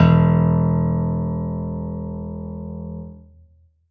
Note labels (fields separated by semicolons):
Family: keyboard; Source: acoustic; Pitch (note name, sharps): E1; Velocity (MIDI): 127; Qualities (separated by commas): reverb